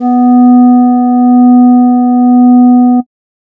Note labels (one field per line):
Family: flute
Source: synthesizer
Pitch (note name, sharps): B3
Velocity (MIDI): 127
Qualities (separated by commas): dark